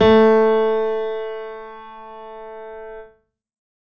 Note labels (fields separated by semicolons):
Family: keyboard; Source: acoustic; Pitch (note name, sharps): A3; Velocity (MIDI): 100; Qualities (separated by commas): reverb